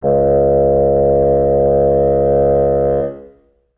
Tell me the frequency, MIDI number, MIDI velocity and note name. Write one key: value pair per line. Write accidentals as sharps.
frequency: 69.3 Hz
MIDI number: 37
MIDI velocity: 50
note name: C#2